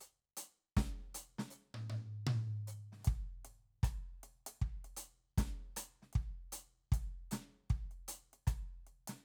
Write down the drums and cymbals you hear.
closed hi-hat, hi-hat pedal, snare, cross-stick, high tom and kick